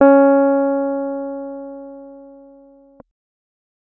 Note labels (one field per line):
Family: keyboard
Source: electronic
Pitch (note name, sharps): C#4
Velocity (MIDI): 75